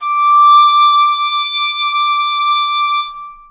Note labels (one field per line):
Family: reed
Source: acoustic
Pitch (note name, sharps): D6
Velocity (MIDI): 127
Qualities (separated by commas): long release, reverb